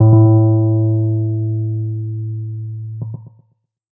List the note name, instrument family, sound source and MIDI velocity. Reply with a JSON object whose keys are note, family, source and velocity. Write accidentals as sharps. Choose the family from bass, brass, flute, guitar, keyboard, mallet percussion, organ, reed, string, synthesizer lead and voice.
{"note": "A2", "family": "keyboard", "source": "electronic", "velocity": 50}